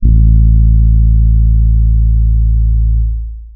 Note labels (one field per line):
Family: keyboard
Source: electronic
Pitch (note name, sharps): A1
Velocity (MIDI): 100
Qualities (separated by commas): dark, long release